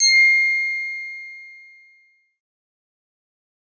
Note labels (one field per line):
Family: synthesizer lead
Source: synthesizer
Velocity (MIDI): 100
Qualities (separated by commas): distorted, fast decay